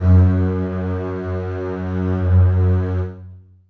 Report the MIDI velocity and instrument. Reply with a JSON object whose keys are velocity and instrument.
{"velocity": 127, "instrument": "acoustic string instrument"}